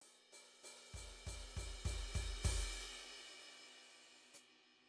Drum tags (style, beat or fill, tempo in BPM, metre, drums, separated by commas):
soul, fill, 98 BPM, 4/4, ride, open hi-hat, hi-hat pedal, kick